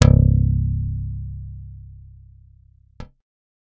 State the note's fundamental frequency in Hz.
32.7 Hz